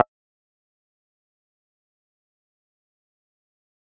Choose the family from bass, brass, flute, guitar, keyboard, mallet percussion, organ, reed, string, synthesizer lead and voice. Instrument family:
bass